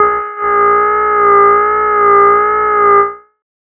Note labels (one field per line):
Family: bass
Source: synthesizer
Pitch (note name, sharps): G#4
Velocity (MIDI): 100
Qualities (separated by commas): distorted, tempo-synced